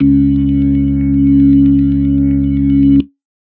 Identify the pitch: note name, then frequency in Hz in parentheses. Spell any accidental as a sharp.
C#2 (69.3 Hz)